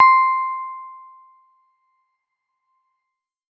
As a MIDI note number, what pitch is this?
84